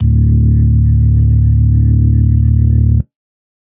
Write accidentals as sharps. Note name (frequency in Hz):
D1 (36.71 Hz)